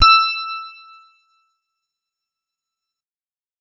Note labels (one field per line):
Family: guitar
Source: electronic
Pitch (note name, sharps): E6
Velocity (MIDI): 100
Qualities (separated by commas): bright, fast decay